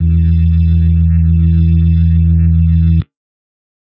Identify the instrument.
electronic organ